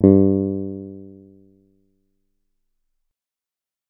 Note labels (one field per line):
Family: guitar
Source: acoustic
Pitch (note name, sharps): G2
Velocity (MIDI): 25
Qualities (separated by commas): dark